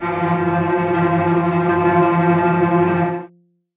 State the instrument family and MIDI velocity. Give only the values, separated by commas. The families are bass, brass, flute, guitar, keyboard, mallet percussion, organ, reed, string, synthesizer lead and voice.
string, 50